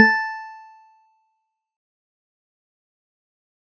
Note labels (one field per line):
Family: mallet percussion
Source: acoustic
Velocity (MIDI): 127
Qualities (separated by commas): fast decay, percussive